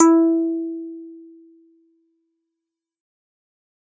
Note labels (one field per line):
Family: keyboard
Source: electronic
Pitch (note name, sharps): E4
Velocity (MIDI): 50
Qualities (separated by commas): distorted, fast decay